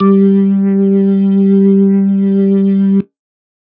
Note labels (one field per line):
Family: organ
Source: electronic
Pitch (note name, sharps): G3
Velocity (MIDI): 100